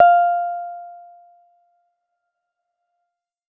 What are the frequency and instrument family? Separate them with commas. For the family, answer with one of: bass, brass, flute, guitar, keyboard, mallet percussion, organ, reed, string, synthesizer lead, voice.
698.5 Hz, keyboard